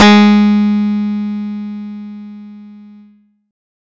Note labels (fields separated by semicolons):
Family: guitar; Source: acoustic; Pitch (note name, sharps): G#3; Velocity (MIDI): 100; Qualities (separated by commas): bright